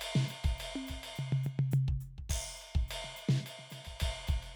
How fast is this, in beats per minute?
105 BPM